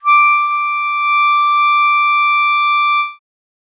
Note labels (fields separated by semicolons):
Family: reed; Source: acoustic; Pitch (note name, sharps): D6; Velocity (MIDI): 75